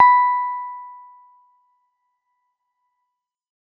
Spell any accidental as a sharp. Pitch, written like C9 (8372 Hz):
B5 (987.8 Hz)